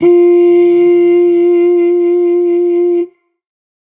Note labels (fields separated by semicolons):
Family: brass; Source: acoustic; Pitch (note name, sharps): F4; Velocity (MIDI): 25